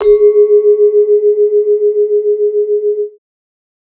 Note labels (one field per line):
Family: mallet percussion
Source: acoustic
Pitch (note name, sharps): G#4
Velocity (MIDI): 100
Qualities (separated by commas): multiphonic